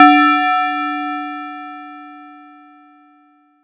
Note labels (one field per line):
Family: mallet percussion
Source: acoustic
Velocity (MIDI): 75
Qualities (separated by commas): multiphonic